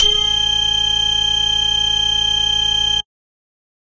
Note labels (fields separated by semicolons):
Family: bass; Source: synthesizer; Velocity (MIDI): 127